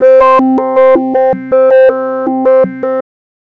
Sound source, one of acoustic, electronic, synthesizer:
synthesizer